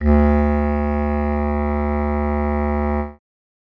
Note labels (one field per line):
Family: reed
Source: acoustic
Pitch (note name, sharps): D2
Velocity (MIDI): 100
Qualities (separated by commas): dark